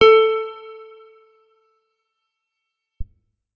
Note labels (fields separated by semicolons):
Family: guitar; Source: electronic; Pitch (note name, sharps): A4; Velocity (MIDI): 50; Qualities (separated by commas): percussive, reverb